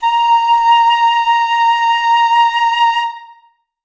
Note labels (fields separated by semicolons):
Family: flute; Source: acoustic; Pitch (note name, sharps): A#5; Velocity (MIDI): 127; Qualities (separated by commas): reverb